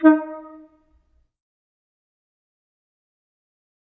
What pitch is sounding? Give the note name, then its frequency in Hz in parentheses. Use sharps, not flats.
D#4 (311.1 Hz)